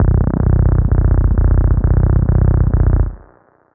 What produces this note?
synthesizer bass